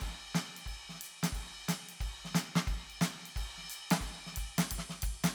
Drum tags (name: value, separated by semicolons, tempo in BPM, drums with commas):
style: rock; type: beat; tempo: 90 BPM; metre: 4/4; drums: ride, hi-hat pedal, snare, kick